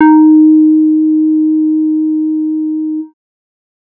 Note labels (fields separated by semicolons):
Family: bass; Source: synthesizer; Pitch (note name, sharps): D#4; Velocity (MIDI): 100